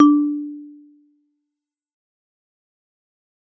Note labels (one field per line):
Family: mallet percussion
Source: acoustic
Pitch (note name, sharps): D4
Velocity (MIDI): 127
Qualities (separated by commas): dark, fast decay, percussive